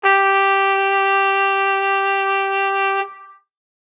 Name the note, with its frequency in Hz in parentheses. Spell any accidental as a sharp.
G4 (392 Hz)